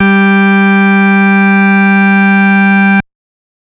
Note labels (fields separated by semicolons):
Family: organ; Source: electronic; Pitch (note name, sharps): G3; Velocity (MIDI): 127; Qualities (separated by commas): bright, distorted